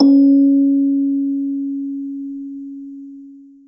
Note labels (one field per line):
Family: mallet percussion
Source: acoustic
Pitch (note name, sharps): C#4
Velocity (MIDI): 100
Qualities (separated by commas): dark, long release, reverb